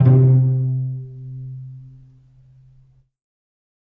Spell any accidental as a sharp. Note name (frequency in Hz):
C3 (130.8 Hz)